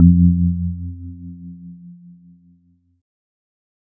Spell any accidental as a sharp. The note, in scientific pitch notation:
F2